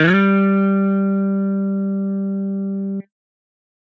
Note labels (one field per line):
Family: guitar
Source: electronic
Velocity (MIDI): 127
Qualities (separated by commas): distorted